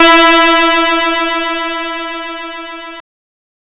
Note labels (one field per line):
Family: guitar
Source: synthesizer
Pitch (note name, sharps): E4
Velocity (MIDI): 50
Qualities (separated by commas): bright, distorted